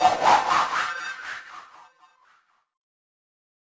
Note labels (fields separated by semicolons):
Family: keyboard; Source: electronic; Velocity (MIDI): 100; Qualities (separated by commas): bright, distorted, non-linear envelope